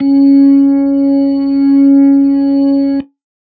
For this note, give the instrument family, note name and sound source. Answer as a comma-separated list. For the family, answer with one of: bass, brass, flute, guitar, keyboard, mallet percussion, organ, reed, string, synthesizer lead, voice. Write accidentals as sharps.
organ, C#4, electronic